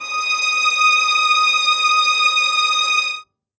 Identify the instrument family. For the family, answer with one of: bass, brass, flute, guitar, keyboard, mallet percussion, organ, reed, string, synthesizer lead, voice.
string